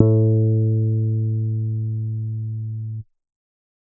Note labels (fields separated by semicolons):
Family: bass; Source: synthesizer; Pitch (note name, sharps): A2; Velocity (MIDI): 100; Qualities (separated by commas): dark, reverb